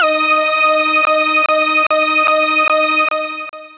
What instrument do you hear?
synthesizer lead